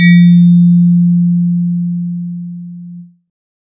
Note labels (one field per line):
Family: synthesizer lead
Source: synthesizer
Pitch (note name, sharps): F3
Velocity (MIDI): 127